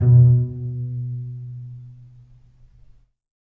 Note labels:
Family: string; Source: acoustic; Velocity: 50; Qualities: dark, reverb

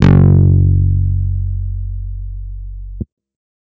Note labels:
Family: guitar; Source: electronic; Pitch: F#1; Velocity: 50; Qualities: bright, distorted

